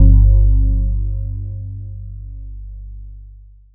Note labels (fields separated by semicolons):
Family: mallet percussion; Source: electronic; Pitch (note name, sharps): G1; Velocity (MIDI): 50; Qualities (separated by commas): long release